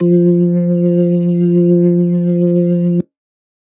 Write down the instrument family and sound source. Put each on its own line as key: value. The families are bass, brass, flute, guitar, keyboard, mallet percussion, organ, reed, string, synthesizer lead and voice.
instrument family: organ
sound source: electronic